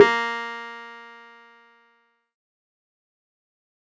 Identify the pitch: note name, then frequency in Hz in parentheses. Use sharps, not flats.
A#3 (233.1 Hz)